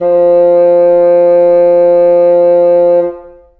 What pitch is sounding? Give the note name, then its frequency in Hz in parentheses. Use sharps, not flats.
F3 (174.6 Hz)